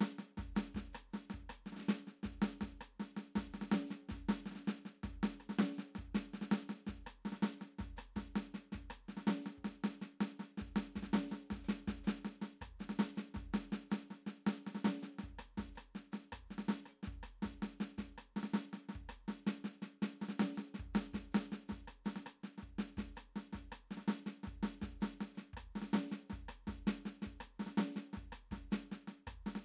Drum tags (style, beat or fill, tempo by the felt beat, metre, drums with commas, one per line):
Venezuelan merengue
beat
324 eighth notes per minute
5/8
hi-hat pedal, snare, cross-stick, kick